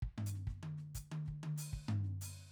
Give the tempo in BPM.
95 BPM